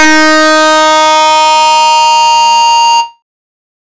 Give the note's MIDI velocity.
127